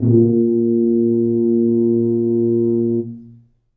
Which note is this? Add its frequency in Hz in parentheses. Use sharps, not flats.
A#2 (116.5 Hz)